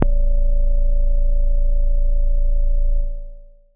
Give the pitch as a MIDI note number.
21